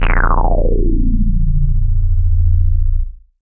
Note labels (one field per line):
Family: bass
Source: synthesizer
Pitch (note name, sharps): A#-1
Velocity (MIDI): 75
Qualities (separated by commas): bright, distorted, non-linear envelope